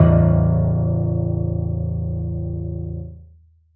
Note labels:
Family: keyboard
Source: acoustic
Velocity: 100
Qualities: reverb

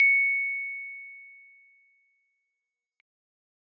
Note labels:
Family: keyboard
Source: acoustic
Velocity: 25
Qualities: fast decay

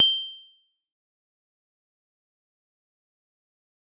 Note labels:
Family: mallet percussion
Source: acoustic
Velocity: 127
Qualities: bright, fast decay, percussive

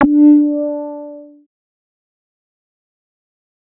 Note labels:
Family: bass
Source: synthesizer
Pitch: D4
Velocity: 127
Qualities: distorted, fast decay

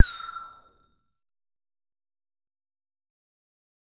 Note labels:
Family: bass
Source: synthesizer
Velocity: 75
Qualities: distorted, fast decay, percussive

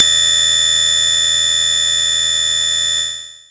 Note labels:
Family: bass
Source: synthesizer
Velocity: 100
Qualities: bright, distorted, long release

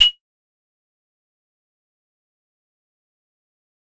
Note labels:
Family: keyboard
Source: acoustic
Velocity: 127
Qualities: fast decay, percussive

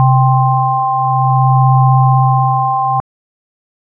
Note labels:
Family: organ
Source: electronic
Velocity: 127

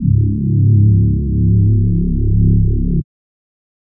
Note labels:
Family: voice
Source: synthesizer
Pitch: C#1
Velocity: 75

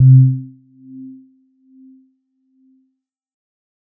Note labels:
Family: mallet percussion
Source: electronic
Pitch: C3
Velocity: 25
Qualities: percussive

